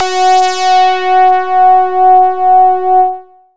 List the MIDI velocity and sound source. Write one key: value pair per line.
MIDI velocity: 100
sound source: synthesizer